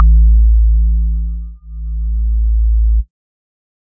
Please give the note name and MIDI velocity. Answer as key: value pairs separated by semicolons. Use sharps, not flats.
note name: A1; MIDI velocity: 50